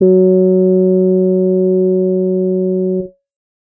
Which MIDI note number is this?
54